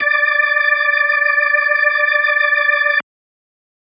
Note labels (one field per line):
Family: organ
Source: electronic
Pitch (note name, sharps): D5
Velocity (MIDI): 75